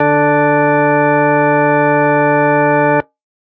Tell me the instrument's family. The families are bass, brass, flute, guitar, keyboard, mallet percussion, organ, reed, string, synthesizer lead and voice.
organ